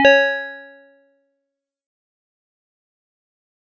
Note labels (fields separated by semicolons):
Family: mallet percussion; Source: acoustic; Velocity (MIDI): 127; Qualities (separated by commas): dark, fast decay, multiphonic, percussive